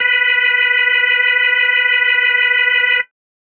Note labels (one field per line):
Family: organ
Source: electronic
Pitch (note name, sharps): B4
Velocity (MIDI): 100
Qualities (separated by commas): distorted